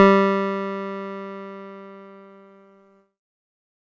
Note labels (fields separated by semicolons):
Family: keyboard; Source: electronic; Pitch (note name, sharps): G3; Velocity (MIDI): 100; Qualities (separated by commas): distorted